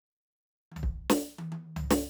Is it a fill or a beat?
fill